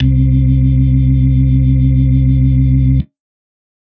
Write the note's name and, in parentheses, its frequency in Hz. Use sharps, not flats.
C2 (65.41 Hz)